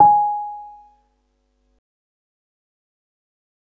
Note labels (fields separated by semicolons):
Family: keyboard; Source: electronic; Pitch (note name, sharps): G#5; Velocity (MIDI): 25; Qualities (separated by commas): fast decay